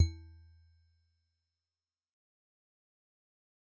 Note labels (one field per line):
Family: mallet percussion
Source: acoustic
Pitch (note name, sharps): E2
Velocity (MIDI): 75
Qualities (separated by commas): fast decay, percussive